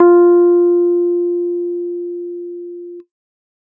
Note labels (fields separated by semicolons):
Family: keyboard; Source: electronic; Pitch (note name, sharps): F4; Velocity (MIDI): 100